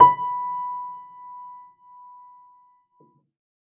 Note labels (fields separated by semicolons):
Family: keyboard; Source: acoustic; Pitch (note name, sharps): B5; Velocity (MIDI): 75; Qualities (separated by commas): reverb